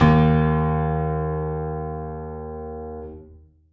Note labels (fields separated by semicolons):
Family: keyboard; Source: acoustic; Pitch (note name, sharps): D#2; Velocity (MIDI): 127; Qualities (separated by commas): reverb